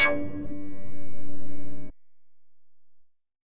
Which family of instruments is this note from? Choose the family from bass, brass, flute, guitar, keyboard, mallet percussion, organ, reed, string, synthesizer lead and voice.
bass